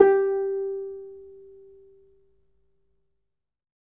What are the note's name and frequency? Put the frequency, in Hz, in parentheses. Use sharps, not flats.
G4 (392 Hz)